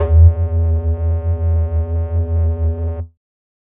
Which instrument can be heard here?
synthesizer flute